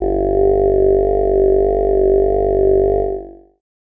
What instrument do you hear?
synthesizer voice